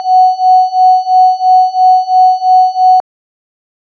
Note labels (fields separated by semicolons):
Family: organ; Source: electronic; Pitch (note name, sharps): F#5; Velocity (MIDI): 25